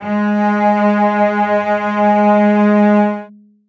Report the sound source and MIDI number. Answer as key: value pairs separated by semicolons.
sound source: acoustic; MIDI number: 56